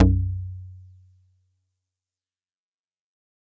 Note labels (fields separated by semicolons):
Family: mallet percussion; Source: acoustic; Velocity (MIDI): 75; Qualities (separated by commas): fast decay, multiphonic